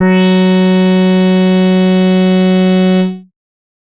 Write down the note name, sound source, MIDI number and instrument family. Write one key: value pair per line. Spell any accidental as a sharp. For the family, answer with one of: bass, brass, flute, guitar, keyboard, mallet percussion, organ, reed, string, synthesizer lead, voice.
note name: F#3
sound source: synthesizer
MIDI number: 54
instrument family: bass